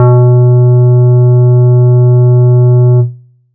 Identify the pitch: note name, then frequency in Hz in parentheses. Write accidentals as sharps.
B2 (123.5 Hz)